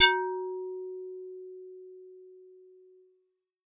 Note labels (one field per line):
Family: bass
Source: synthesizer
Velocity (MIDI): 25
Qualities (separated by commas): distorted